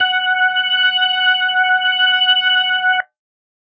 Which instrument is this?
electronic organ